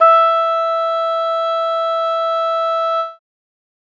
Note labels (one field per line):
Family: reed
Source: acoustic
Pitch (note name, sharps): E5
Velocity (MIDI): 100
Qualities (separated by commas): bright